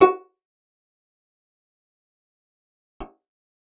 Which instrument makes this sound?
acoustic guitar